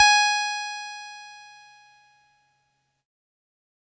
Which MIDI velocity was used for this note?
25